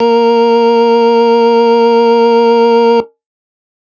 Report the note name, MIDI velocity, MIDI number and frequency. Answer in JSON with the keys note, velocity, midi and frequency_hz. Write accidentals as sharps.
{"note": "A#3", "velocity": 25, "midi": 58, "frequency_hz": 233.1}